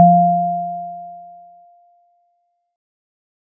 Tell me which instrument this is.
acoustic mallet percussion instrument